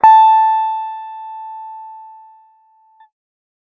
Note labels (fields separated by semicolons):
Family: guitar; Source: electronic; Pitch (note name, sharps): A5; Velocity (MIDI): 50